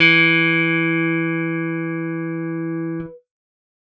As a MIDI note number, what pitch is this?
52